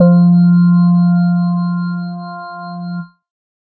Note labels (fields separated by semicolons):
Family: organ; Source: electronic; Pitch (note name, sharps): F3; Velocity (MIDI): 25; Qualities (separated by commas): dark